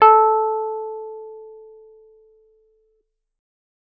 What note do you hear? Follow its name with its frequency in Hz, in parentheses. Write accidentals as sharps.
A4 (440 Hz)